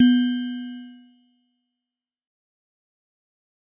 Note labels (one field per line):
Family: mallet percussion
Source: acoustic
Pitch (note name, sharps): B3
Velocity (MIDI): 75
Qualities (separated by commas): dark, fast decay